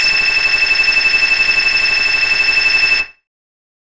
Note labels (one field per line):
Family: bass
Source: synthesizer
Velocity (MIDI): 100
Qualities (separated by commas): bright, distorted